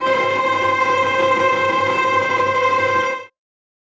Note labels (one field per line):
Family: string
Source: acoustic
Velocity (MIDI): 100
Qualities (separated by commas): bright, non-linear envelope, reverb